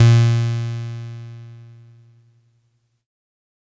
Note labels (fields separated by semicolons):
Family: keyboard; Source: electronic; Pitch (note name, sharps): A#2; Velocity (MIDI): 127; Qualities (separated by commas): bright, distorted